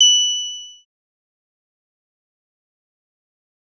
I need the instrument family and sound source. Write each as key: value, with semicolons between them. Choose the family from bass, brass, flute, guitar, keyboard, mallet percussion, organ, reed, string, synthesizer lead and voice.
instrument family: synthesizer lead; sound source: synthesizer